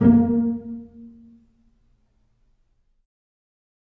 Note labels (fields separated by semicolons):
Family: string; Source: acoustic; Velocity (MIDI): 75; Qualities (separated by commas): dark, reverb